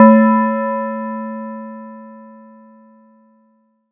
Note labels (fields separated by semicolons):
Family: mallet percussion; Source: acoustic; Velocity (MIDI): 25; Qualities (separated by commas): multiphonic